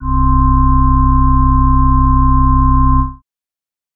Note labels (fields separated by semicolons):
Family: organ; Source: electronic; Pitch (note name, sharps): C1; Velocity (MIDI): 100